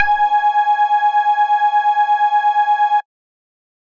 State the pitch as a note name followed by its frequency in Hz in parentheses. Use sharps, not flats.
G#5 (830.6 Hz)